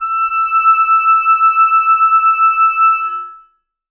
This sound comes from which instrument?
acoustic reed instrument